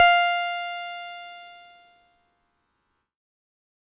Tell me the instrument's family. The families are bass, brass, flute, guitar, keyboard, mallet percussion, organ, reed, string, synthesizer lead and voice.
keyboard